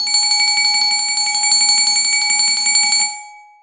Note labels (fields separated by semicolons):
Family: mallet percussion; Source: acoustic; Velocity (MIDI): 127; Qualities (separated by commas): long release, reverb